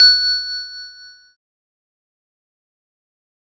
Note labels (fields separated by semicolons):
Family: keyboard; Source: electronic; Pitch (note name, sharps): F#6; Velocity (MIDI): 25; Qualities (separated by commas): bright, fast decay, reverb